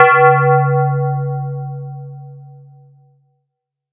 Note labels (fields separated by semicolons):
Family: mallet percussion; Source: electronic; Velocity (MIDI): 127; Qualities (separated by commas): multiphonic